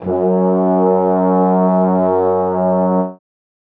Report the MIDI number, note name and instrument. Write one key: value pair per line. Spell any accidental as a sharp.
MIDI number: 42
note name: F#2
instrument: acoustic brass instrument